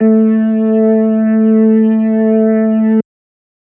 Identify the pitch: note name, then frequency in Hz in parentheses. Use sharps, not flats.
A3 (220 Hz)